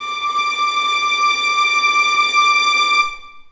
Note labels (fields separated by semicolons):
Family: string; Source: acoustic; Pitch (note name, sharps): D6; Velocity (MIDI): 25; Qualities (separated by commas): bright, long release, reverb